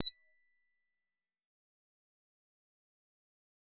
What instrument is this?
synthesizer bass